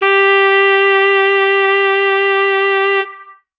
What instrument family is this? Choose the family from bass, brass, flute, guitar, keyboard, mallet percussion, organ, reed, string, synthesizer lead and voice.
reed